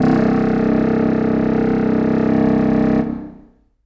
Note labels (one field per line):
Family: reed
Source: acoustic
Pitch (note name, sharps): C1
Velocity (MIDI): 75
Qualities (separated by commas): long release, reverb